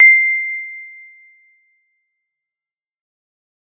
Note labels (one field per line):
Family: mallet percussion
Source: acoustic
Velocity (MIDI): 50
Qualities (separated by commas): fast decay